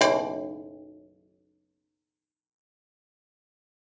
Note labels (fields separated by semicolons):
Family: guitar; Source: acoustic; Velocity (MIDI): 100; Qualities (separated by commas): fast decay, reverb